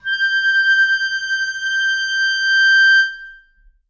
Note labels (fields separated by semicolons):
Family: reed; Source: acoustic; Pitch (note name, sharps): G6; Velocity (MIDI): 25; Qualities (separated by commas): reverb